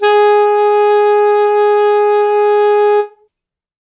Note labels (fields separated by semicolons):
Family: reed; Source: acoustic; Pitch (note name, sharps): G#4; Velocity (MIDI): 50; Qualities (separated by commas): reverb